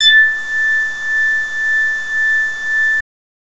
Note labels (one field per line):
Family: bass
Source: synthesizer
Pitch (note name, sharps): A6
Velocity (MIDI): 75